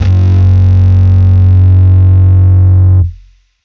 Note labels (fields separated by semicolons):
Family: bass; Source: electronic; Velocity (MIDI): 100; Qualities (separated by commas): bright, distorted